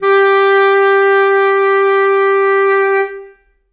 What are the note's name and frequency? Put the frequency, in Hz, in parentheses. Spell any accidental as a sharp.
G4 (392 Hz)